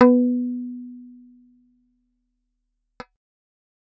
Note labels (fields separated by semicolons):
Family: bass; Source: synthesizer; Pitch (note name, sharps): B3; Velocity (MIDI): 127